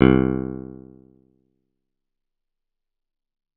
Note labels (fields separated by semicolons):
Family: guitar; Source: acoustic; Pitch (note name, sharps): C2; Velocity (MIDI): 100; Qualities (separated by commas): fast decay